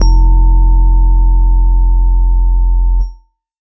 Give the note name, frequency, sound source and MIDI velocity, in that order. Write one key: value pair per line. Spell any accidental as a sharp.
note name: F1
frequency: 43.65 Hz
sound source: electronic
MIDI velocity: 100